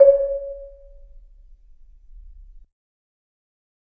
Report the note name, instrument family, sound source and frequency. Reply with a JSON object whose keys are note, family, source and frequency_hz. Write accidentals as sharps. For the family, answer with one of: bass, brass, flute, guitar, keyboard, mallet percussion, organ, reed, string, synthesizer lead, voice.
{"note": "C#5", "family": "mallet percussion", "source": "acoustic", "frequency_hz": 554.4}